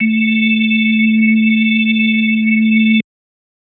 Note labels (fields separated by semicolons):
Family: organ; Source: electronic; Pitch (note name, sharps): A3; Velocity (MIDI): 100